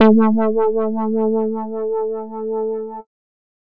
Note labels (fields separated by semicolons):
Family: bass; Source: synthesizer; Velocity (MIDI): 75; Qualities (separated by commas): dark, distorted